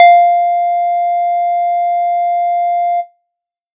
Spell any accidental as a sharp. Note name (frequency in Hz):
F5 (698.5 Hz)